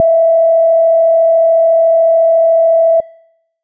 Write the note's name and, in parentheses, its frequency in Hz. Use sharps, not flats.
E5 (659.3 Hz)